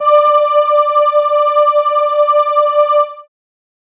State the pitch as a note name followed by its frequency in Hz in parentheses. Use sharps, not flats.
D5 (587.3 Hz)